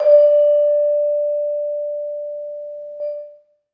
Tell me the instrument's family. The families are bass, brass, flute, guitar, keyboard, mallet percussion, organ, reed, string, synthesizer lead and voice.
mallet percussion